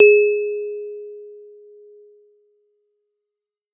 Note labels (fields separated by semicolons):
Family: mallet percussion; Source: acoustic; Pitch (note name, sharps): G#4; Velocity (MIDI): 127